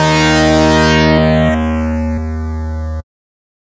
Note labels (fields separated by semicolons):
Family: bass; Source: synthesizer; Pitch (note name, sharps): D#2; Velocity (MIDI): 127; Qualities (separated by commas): bright, distorted